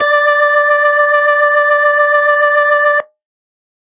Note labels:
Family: organ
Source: electronic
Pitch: D5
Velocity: 75

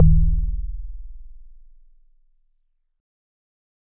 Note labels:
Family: organ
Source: electronic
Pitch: D#0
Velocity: 75

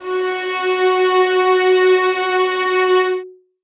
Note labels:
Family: string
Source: acoustic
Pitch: F#4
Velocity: 50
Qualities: reverb

